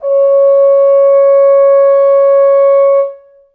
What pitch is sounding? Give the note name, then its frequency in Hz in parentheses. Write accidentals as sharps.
C#5 (554.4 Hz)